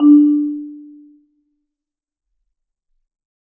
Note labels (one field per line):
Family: mallet percussion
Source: acoustic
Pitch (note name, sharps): D4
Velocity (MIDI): 50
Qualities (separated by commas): dark, reverb